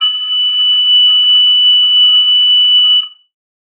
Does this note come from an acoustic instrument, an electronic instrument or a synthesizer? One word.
acoustic